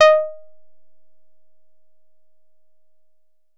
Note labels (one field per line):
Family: guitar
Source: synthesizer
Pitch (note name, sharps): D#5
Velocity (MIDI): 75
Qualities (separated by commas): percussive